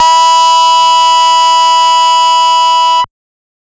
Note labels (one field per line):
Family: bass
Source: synthesizer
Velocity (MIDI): 127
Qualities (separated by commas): bright, distorted, multiphonic